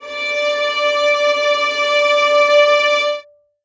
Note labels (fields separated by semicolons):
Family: string; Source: acoustic; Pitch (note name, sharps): D5; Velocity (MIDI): 75; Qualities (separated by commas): reverb